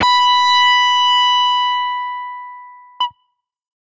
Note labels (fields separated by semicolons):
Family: guitar; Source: electronic; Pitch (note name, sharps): B5; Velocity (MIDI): 100; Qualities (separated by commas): bright, distorted